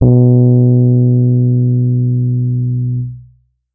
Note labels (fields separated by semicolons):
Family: keyboard; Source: electronic; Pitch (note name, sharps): B2; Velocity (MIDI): 127; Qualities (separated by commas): dark